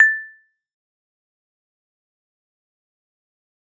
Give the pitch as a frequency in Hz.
1760 Hz